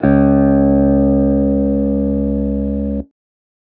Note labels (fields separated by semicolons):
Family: guitar; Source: electronic; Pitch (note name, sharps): C#2; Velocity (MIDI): 25; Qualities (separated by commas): distorted